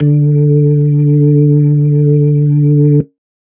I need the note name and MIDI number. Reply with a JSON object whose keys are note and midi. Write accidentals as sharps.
{"note": "D3", "midi": 50}